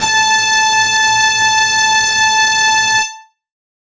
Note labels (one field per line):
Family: guitar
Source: electronic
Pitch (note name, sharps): A5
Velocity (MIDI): 100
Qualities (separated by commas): distorted